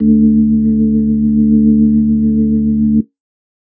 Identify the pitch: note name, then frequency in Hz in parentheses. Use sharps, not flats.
D2 (73.42 Hz)